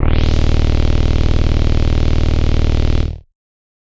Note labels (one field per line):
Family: bass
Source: synthesizer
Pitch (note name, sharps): D#0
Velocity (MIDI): 127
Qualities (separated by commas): bright, distorted